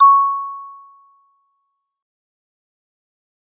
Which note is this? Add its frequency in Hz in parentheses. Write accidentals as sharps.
C#6 (1109 Hz)